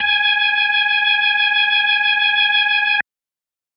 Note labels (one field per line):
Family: organ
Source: electronic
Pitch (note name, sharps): G#5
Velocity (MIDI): 127